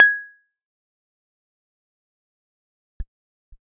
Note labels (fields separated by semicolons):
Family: keyboard; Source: electronic; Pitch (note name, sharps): G#6; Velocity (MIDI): 50; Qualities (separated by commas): fast decay, percussive